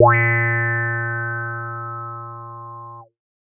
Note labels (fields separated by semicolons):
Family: bass; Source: synthesizer; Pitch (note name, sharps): A#2; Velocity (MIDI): 100